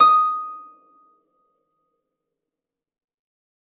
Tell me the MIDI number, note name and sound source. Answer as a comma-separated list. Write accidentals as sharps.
87, D#6, acoustic